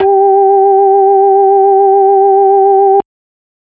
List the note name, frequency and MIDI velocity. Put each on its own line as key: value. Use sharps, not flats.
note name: G4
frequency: 392 Hz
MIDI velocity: 25